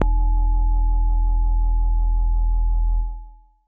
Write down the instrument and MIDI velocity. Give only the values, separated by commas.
acoustic keyboard, 50